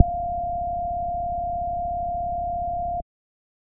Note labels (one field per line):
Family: bass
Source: synthesizer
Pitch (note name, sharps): F5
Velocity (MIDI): 100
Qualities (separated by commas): dark